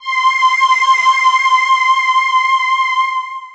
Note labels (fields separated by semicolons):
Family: voice; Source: synthesizer; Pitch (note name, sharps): C6; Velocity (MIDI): 75; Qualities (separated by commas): bright, distorted, long release